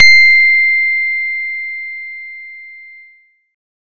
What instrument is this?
acoustic guitar